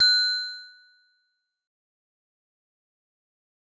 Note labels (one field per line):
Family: mallet percussion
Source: acoustic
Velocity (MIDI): 50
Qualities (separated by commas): bright, fast decay